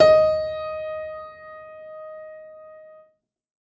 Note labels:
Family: keyboard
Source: acoustic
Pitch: D#5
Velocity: 100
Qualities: reverb

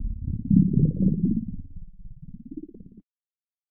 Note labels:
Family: keyboard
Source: electronic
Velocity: 25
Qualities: distorted, non-linear envelope

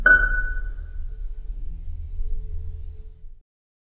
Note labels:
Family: mallet percussion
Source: acoustic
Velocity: 25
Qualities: reverb

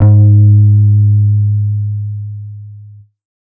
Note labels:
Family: bass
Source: synthesizer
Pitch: G#2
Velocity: 50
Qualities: distorted

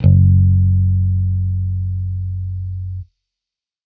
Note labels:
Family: bass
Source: electronic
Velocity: 25

